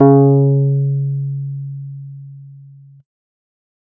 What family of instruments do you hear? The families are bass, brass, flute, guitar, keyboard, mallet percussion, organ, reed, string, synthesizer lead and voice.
keyboard